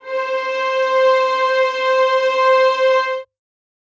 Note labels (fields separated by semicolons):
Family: string; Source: acoustic; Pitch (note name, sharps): C5; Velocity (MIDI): 25; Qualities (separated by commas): reverb